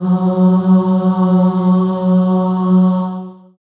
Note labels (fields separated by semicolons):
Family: voice; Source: acoustic; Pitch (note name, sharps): F#3; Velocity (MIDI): 50; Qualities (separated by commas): long release, reverb